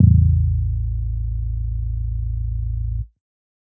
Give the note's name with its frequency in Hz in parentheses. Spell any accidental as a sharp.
A0 (27.5 Hz)